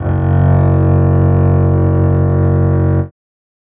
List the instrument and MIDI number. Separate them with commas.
acoustic string instrument, 30